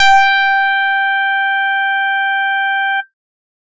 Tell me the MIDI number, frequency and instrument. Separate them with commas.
79, 784 Hz, synthesizer bass